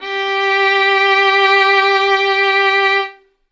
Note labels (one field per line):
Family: string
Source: acoustic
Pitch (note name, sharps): G4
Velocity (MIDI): 25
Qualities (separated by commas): bright, reverb